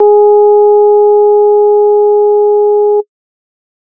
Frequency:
415.3 Hz